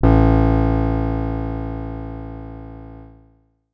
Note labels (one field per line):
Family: guitar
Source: acoustic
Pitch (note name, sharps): A1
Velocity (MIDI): 25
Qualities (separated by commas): bright, distorted